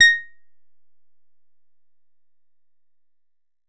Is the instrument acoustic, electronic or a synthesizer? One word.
synthesizer